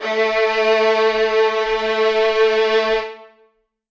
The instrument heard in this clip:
acoustic string instrument